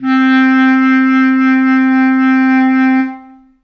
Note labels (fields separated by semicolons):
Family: reed; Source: acoustic; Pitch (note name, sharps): C4; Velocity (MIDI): 100; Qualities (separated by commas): long release, reverb